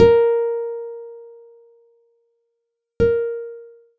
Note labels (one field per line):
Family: guitar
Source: acoustic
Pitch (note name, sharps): A#4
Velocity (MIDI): 100